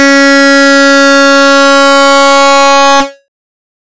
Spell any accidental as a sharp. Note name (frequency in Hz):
C#4 (277.2 Hz)